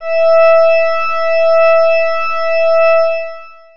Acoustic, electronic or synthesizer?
electronic